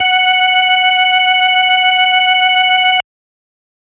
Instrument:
electronic organ